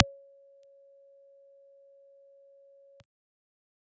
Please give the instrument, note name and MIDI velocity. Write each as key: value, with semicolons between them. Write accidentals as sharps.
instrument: synthesizer bass; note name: C#5; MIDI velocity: 127